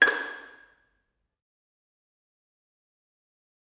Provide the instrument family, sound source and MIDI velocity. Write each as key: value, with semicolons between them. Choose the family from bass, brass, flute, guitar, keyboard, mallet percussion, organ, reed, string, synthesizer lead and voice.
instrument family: string; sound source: acoustic; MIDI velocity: 25